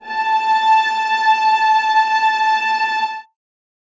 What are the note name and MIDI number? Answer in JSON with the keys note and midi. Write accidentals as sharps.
{"note": "A5", "midi": 81}